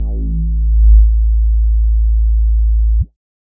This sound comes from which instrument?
synthesizer bass